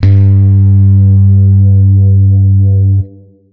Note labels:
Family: guitar; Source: electronic; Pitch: G2; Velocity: 100; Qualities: bright, distorted

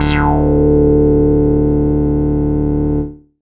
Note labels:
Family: bass; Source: synthesizer; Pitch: D1; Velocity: 100; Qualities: bright, distorted, non-linear envelope

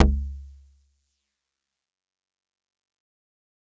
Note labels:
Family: mallet percussion; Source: acoustic; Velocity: 25; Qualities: multiphonic, percussive

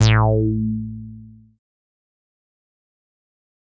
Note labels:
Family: bass; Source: synthesizer; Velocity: 75; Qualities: distorted, fast decay

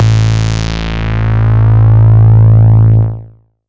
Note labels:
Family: bass; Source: synthesizer; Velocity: 100; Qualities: bright, distorted

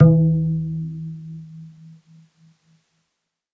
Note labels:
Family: string; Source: acoustic; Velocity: 25; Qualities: reverb

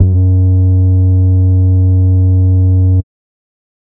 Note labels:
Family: bass; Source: synthesizer; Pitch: F#2; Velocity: 25; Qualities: dark, distorted, tempo-synced

